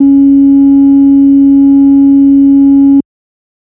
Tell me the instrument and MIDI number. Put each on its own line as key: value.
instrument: electronic organ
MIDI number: 61